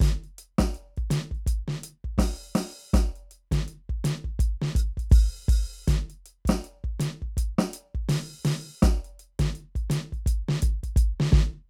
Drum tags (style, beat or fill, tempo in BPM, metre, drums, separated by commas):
New Orleans funk, beat, 82 BPM, 4/4, closed hi-hat, open hi-hat, hi-hat pedal, snare, kick